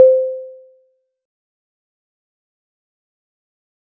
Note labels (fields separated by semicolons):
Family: mallet percussion; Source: acoustic; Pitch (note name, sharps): C5; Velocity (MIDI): 25; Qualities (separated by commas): fast decay, percussive